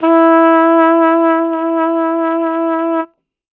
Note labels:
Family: brass; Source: acoustic; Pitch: E4; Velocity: 25

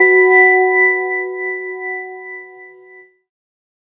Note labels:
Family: keyboard; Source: synthesizer; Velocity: 127

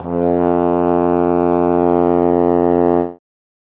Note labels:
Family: brass; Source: acoustic; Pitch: F2; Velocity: 50

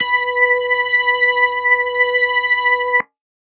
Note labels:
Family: organ; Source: electronic; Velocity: 75

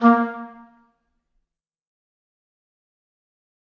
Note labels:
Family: reed; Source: acoustic; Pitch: A#3; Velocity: 50; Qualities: fast decay, percussive, reverb

